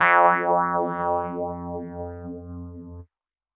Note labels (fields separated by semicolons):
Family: keyboard; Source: electronic; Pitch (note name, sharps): F2; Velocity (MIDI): 127; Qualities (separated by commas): distorted, non-linear envelope